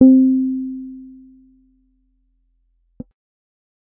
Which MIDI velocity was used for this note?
50